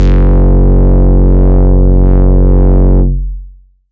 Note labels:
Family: bass; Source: synthesizer; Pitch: F#1; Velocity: 127; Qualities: distorted, long release, tempo-synced

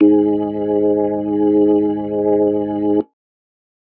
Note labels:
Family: organ; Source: electronic; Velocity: 100

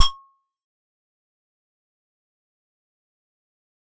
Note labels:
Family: keyboard; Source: acoustic; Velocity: 25; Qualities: fast decay, percussive

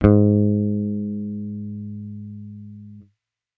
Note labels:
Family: bass; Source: electronic; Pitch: G#2; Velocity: 25

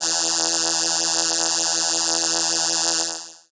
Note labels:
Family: keyboard; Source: synthesizer; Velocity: 50; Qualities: bright

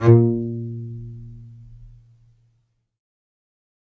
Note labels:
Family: string; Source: acoustic; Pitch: A#2; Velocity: 25; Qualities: reverb

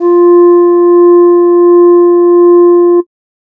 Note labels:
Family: flute; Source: synthesizer; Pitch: F4; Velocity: 75

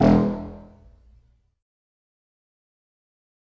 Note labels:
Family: reed; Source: acoustic; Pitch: E1; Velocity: 75; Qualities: fast decay, percussive, reverb

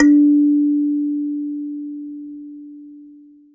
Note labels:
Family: mallet percussion; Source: acoustic; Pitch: D4; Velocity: 25; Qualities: reverb

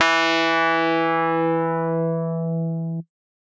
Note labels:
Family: keyboard; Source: electronic; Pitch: E3; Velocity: 127; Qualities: distorted

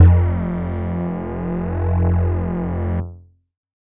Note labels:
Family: keyboard; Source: electronic; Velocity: 127; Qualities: distorted

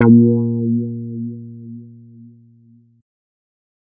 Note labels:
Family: bass; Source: synthesizer; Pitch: A#2; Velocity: 75; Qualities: distorted

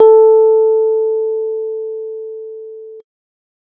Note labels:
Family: keyboard; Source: electronic; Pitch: A4; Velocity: 25; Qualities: dark

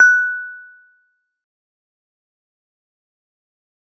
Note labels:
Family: mallet percussion; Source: acoustic; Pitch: F#6; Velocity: 75; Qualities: fast decay, percussive

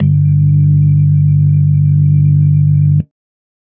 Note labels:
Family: organ; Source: electronic; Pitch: G1; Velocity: 75; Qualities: dark

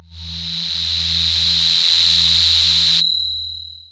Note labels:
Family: voice; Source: synthesizer; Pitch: E2; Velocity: 127; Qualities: distorted, long release

